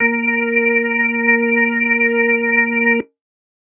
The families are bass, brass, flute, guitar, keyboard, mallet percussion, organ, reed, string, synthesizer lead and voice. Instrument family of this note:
organ